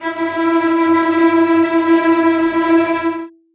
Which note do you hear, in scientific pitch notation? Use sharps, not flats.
E4